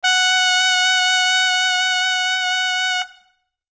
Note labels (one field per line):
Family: brass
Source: acoustic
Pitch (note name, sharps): F#5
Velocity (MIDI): 127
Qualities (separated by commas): bright